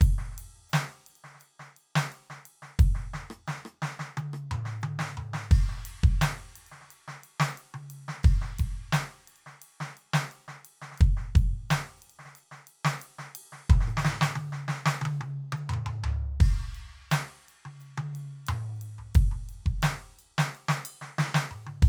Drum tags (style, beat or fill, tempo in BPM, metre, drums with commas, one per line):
rock
beat
88 BPM
4/4
crash, ride, ride bell, hi-hat pedal, snare, cross-stick, high tom, mid tom, floor tom, kick